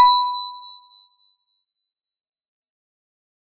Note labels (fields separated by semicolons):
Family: mallet percussion; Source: acoustic; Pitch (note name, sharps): B5; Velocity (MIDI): 100; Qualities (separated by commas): fast decay